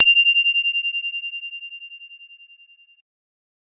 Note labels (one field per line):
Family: bass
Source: synthesizer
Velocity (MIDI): 100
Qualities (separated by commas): bright